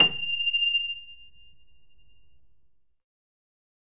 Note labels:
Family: keyboard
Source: electronic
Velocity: 75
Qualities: bright

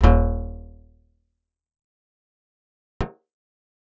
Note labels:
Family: guitar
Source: acoustic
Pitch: D#1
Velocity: 25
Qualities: fast decay, reverb

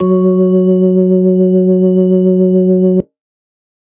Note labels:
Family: organ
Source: electronic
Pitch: F#3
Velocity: 75

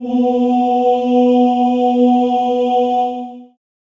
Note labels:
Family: voice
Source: acoustic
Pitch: B3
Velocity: 100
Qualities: dark, long release, reverb

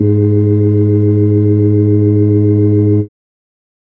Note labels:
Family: organ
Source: electronic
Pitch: G#2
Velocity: 50

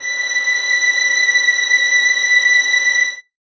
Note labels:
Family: string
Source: acoustic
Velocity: 75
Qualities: reverb

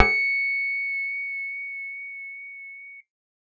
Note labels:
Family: bass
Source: synthesizer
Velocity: 75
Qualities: reverb

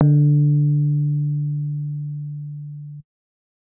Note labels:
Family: keyboard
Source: electronic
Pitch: D3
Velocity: 50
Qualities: dark

